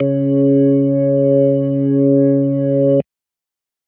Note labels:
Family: organ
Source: electronic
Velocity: 25

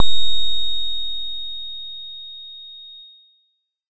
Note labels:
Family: bass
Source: synthesizer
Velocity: 75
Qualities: distorted

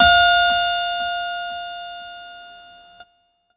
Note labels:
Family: keyboard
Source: electronic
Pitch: F5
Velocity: 75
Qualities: bright, distorted

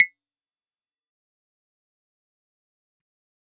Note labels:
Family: keyboard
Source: electronic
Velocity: 127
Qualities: bright, fast decay, percussive

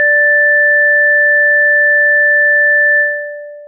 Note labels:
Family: synthesizer lead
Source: synthesizer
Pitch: D5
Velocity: 75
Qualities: long release

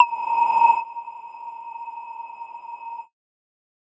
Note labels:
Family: mallet percussion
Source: electronic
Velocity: 127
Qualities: non-linear envelope

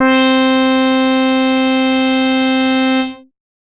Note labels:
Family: bass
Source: synthesizer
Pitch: C4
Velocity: 127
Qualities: bright, distorted

